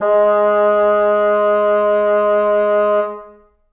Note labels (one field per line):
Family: reed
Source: acoustic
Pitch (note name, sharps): G#3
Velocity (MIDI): 127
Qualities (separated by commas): reverb